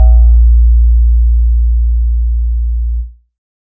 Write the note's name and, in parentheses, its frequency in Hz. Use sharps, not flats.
A#1 (58.27 Hz)